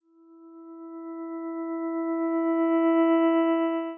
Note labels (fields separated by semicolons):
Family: guitar; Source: electronic; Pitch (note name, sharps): E4; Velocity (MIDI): 100; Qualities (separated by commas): dark, long release